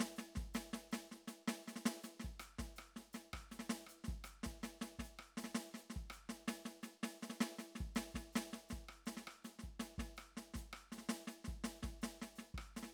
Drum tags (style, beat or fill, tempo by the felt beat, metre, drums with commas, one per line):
Venezuelan merengue
beat
324 eighth notes per minute
5/8
hi-hat pedal, snare, cross-stick, kick